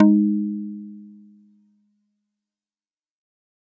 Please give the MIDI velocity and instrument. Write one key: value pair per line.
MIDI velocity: 127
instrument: acoustic mallet percussion instrument